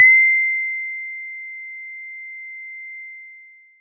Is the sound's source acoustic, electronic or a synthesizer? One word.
acoustic